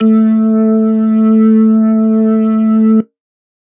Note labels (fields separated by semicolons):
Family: organ; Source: electronic; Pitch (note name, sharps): A3; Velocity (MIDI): 127